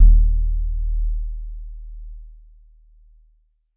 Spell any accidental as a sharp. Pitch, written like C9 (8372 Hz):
D#1 (38.89 Hz)